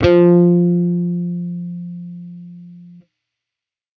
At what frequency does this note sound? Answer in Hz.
174.6 Hz